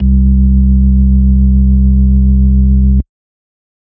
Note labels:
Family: organ; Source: electronic; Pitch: C2; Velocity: 25; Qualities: dark, distorted

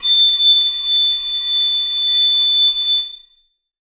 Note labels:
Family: reed; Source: acoustic; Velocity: 50; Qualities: bright, reverb

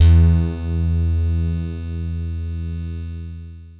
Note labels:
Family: guitar; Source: synthesizer; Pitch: E2; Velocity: 100; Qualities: long release

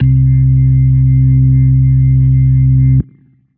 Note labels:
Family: organ; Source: electronic; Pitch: C2; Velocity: 50; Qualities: dark

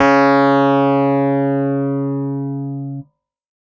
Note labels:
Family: keyboard; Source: electronic; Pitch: C#3; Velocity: 127

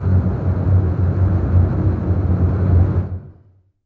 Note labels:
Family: string; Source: acoustic; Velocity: 127; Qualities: non-linear envelope, reverb

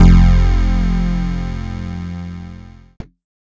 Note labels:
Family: keyboard; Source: electronic; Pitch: F1; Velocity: 127; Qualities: bright, distorted

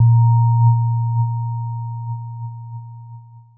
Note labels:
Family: keyboard; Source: electronic; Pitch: A#2; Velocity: 127; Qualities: long release

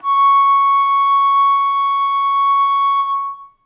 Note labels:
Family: flute; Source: acoustic; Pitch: C#6; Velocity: 25; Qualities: long release, reverb

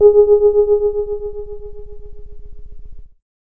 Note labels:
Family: keyboard; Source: electronic; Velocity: 100; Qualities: dark

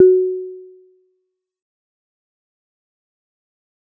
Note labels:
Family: mallet percussion; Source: acoustic; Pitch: F#4; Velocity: 75; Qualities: fast decay, percussive

